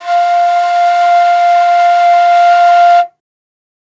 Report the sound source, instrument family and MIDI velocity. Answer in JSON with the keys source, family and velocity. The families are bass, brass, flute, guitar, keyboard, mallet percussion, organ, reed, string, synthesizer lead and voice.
{"source": "acoustic", "family": "flute", "velocity": 25}